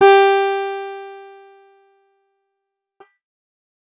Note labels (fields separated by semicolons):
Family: guitar; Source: acoustic; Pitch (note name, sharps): G4; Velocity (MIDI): 100; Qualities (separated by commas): bright, distorted